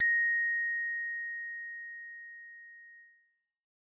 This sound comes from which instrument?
synthesizer bass